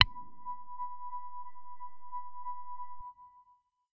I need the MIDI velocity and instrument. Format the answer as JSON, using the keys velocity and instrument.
{"velocity": 25, "instrument": "electronic guitar"}